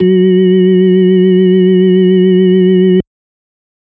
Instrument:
electronic organ